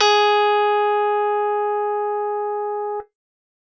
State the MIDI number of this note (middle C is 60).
68